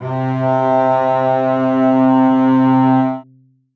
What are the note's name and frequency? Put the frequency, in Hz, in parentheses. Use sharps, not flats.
C3 (130.8 Hz)